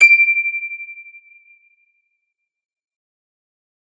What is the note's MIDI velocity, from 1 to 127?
75